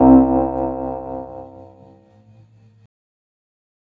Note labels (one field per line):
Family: organ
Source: electronic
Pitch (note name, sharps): C2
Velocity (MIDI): 100